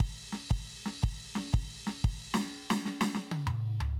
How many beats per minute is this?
120 BPM